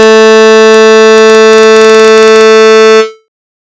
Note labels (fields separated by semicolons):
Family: bass; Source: synthesizer; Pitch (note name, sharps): A3; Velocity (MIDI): 25; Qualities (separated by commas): bright, distorted